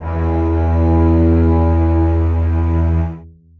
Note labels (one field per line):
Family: string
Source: acoustic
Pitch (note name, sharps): E2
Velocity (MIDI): 25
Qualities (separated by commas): long release, reverb